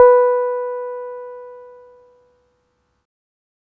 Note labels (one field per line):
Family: keyboard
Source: electronic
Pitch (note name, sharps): B4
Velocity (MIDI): 25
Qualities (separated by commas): dark